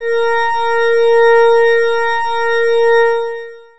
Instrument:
electronic organ